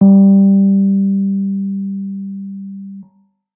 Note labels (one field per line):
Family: keyboard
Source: electronic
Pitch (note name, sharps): G3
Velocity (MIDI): 50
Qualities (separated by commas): dark